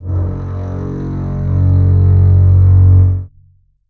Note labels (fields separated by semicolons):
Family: string; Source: acoustic; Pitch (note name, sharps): F#1; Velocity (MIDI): 75; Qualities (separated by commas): long release, reverb